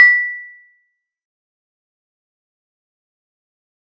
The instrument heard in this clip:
acoustic mallet percussion instrument